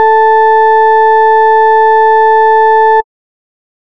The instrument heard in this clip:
synthesizer bass